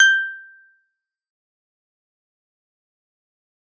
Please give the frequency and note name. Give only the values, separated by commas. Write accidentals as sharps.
1568 Hz, G6